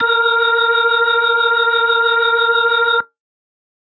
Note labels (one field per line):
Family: organ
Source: electronic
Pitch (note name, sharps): A#4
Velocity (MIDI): 100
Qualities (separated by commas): bright